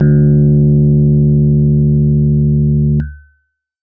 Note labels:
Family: keyboard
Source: electronic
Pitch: D2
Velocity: 100

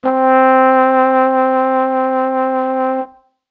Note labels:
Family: brass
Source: acoustic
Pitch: C4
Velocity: 25

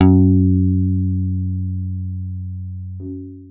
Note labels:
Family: guitar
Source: electronic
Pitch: F#2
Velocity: 100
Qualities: long release

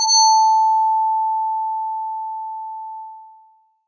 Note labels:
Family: mallet percussion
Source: electronic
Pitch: A5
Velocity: 127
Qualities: bright, multiphonic

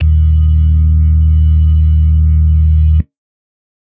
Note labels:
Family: organ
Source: electronic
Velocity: 127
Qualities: dark

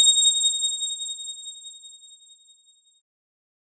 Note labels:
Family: keyboard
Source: electronic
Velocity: 100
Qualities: bright

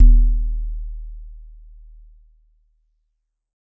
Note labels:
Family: mallet percussion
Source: acoustic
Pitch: D#1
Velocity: 75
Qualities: dark

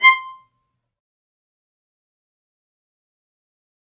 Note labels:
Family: string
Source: acoustic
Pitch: C6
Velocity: 75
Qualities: fast decay, percussive, reverb

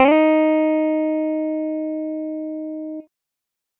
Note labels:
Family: guitar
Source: electronic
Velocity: 127

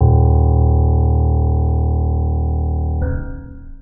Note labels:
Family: organ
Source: electronic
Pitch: D#1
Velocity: 25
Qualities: long release, reverb

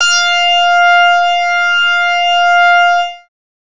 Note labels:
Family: bass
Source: synthesizer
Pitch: F5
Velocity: 127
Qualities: bright, distorted

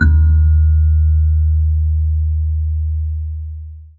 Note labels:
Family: mallet percussion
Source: acoustic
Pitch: D#2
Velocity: 50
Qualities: dark, long release, reverb

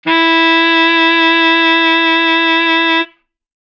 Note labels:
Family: reed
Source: acoustic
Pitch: E4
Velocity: 127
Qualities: bright

